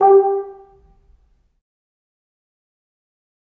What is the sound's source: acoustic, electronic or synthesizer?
acoustic